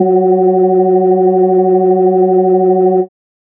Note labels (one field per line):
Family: organ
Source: electronic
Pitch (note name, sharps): F#3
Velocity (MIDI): 25